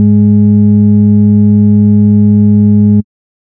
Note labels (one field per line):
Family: bass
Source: synthesizer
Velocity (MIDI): 25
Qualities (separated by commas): dark, distorted